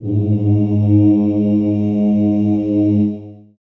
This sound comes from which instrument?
acoustic voice